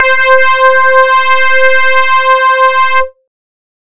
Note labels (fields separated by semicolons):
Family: bass; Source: synthesizer; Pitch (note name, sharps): C5; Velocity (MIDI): 100; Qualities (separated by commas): bright, distorted